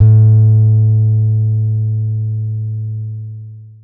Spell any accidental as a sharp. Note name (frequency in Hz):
A2 (110 Hz)